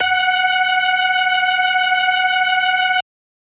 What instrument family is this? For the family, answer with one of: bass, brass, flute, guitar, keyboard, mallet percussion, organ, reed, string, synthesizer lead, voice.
organ